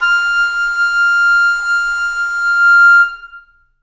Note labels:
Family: flute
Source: acoustic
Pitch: F6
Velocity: 127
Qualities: long release, reverb

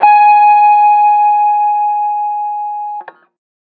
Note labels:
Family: guitar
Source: electronic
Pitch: G#5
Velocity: 75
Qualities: distorted

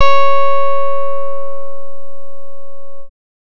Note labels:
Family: bass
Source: synthesizer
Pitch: C#5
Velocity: 25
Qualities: distorted

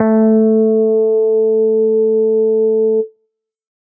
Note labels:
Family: bass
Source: synthesizer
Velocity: 127

